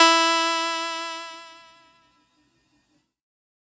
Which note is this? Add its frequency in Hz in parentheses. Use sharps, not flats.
E4 (329.6 Hz)